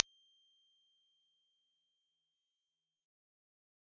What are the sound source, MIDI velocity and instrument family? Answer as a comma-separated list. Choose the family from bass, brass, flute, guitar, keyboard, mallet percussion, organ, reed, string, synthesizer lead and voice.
synthesizer, 75, bass